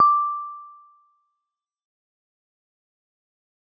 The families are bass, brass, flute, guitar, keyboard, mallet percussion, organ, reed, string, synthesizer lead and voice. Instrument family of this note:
mallet percussion